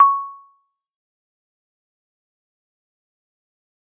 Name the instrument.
acoustic mallet percussion instrument